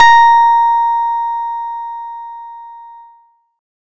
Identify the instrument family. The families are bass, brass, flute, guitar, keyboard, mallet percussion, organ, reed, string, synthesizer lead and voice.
guitar